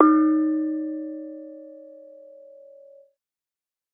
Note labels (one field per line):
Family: mallet percussion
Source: acoustic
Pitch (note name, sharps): D#4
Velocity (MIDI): 50